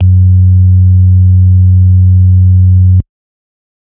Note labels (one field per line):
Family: organ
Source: electronic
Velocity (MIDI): 25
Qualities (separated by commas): dark